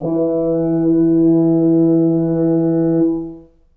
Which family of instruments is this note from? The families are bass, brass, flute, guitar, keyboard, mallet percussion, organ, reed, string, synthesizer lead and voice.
brass